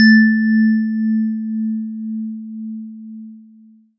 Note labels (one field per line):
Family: mallet percussion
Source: acoustic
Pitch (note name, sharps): A3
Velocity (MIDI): 50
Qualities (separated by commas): long release